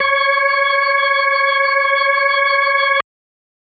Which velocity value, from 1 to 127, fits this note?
100